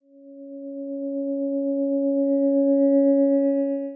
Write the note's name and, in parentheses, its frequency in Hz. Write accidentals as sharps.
C#4 (277.2 Hz)